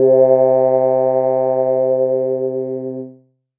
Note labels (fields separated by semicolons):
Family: keyboard; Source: electronic; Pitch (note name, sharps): C3; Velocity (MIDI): 25; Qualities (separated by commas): distorted, multiphonic